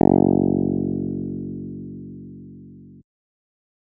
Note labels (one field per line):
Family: guitar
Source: electronic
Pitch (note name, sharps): F#1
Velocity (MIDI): 25